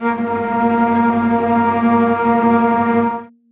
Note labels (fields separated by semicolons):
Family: string; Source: acoustic; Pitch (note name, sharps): A#3; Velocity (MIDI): 75; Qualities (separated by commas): bright, non-linear envelope, reverb